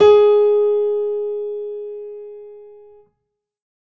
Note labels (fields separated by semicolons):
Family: keyboard; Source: acoustic; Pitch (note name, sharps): G#4; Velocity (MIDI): 127; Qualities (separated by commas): reverb